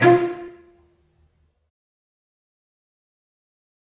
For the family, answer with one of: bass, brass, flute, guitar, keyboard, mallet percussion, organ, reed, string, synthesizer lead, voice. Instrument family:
string